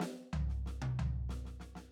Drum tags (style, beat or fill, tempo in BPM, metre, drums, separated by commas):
jazz, fill, 125 BPM, 4/4, snare, high tom, floor tom